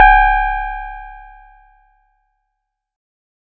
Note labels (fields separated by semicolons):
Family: mallet percussion; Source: acoustic; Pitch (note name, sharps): C#1; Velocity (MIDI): 100; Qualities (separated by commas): bright